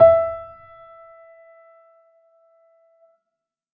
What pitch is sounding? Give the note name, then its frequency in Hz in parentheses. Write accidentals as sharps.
E5 (659.3 Hz)